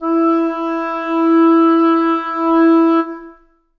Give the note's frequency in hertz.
329.6 Hz